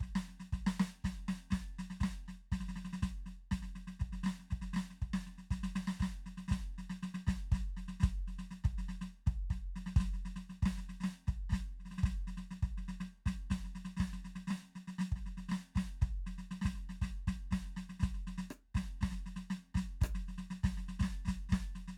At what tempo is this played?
120 BPM